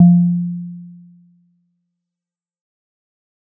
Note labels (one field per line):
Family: mallet percussion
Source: acoustic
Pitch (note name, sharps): F3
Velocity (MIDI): 100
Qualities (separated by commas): dark, fast decay